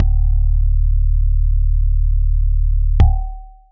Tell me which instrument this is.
electronic keyboard